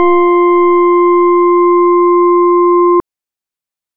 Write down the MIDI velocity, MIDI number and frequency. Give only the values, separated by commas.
25, 65, 349.2 Hz